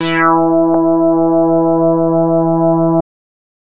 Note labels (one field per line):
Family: bass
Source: synthesizer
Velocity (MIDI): 100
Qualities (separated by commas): distorted